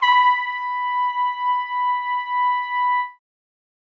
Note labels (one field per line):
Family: brass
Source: acoustic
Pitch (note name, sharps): B5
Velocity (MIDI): 25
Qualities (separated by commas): reverb